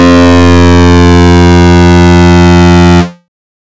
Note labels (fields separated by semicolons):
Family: bass; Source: synthesizer; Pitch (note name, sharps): F2; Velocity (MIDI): 50; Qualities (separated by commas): bright, distorted